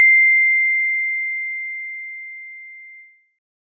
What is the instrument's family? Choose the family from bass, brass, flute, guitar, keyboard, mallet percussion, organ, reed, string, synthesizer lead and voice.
mallet percussion